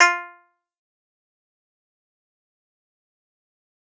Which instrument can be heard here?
acoustic guitar